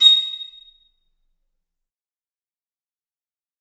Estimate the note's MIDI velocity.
50